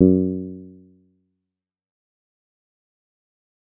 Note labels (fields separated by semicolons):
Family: bass; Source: synthesizer; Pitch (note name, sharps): F#2; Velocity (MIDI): 100; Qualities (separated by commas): dark, fast decay, percussive